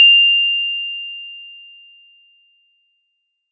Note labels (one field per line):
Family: mallet percussion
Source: acoustic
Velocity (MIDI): 50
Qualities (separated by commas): bright